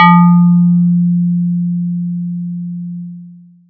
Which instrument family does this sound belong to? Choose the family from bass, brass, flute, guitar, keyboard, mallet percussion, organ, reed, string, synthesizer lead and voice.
mallet percussion